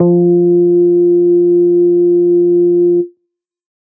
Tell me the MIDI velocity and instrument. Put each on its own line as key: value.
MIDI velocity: 50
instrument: synthesizer bass